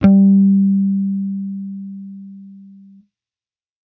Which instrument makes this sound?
electronic bass